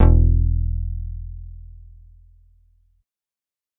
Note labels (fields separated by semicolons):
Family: bass; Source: synthesizer; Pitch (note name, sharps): E1; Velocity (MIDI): 100